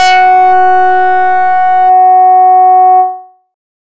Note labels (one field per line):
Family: bass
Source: synthesizer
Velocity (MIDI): 100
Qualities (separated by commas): bright, distorted